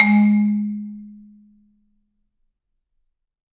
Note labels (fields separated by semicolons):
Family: mallet percussion; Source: acoustic; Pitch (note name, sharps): G#3; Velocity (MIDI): 127; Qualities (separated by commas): reverb